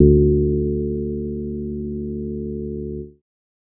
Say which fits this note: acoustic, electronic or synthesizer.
synthesizer